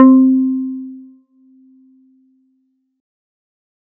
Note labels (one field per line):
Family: guitar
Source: synthesizer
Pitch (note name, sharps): C4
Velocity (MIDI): 25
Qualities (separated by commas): dark